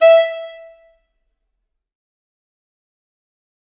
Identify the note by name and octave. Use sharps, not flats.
E5